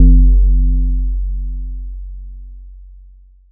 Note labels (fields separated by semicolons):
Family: mallet percussion; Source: electronic; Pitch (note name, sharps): F#1; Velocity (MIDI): 50; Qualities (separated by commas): multiphonic